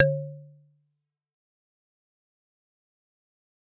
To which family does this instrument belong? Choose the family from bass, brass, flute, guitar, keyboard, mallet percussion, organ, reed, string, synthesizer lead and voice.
mallet percussion